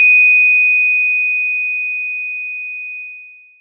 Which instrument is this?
electronic mallet percussion instrument